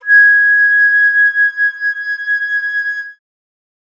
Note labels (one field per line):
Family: flute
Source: acoustic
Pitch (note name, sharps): G#6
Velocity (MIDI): 75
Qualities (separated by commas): bright